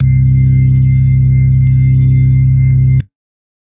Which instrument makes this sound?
electronic organ